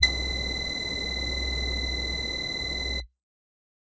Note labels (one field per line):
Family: voice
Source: synthesizer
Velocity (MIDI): 50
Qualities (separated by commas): multiphonic